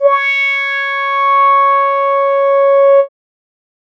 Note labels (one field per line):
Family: keyboard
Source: synthesizer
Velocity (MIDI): 25